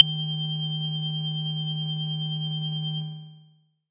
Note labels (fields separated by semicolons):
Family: bass; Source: synthesizer; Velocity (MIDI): 75; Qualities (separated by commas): multiphonic